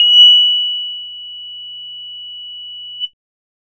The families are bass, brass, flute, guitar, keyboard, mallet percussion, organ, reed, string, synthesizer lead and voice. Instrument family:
bass